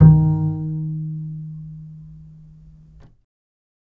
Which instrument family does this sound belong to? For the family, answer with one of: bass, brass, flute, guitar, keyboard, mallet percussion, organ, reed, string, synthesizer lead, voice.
bass